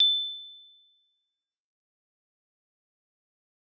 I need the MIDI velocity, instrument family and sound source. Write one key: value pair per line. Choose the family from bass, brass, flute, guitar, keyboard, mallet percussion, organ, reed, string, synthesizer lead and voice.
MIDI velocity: 75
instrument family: mallet percussion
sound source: acoustic